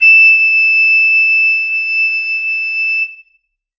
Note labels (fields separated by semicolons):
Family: flute; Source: acoustic; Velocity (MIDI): 127; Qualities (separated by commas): reverb